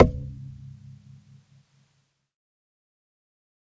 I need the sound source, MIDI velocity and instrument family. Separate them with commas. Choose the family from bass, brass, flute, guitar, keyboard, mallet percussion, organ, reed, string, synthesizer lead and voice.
acoustic, 75, string